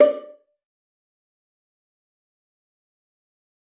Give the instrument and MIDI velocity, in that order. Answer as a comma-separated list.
acoustic string instrument, 75